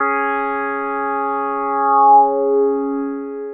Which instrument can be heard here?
synthesizer lead